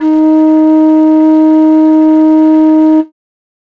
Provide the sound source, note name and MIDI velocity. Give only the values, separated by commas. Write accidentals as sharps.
acoustic, D#4, 127